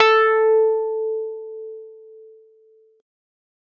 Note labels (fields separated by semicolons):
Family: keyboard; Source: electronic; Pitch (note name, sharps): A4; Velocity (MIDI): 100; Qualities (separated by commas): distorted